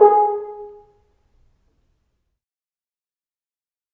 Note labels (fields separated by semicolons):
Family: brass; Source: acoustic; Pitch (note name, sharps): G#4; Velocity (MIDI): 25; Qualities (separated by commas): fast decay, percussive, reverb